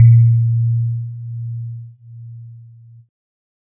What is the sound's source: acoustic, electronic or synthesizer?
electronic